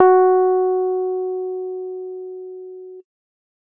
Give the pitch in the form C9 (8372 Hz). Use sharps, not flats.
F#4 (370 Hz)